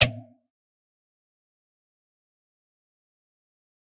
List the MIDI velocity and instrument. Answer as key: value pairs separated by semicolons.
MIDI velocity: 25; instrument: electronic guitar